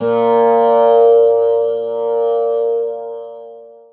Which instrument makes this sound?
acoustic guitar